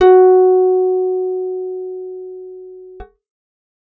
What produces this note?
acoustic guitar